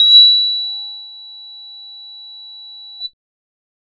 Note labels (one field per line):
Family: bass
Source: synthesizer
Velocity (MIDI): 100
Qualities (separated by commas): bright